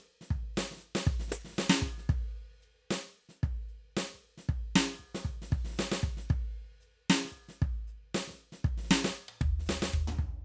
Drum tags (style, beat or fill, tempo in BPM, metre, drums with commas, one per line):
funk
beat
115 BPM
4/4
crash, ride, hi-hat pedal, percussion, snare, high tom, mid tom, floor tom, kick